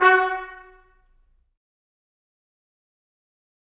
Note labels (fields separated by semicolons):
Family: brass; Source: acoustic; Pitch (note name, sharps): F#4; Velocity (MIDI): 75; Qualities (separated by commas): fast decay, percussive, reverb